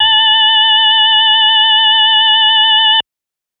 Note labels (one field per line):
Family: organ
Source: electronic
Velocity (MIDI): 100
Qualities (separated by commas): multiphonic